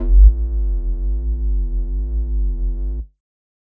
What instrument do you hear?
synthesizer flute